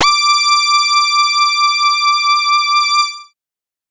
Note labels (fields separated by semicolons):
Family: bass; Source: synthesizer; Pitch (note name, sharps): D6; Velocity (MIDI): 50; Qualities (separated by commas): multiphonic